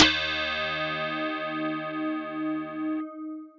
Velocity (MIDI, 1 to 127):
127